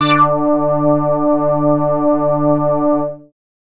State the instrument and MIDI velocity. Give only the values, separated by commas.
synthesizer bass, 75